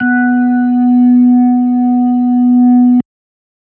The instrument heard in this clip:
electronic organ